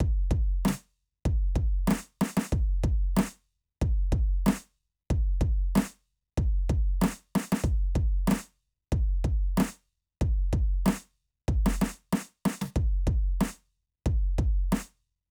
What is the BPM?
94 BPM